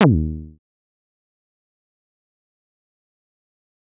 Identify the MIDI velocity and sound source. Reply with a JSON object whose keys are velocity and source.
{"velocity": 127, "source": "synthesizer"}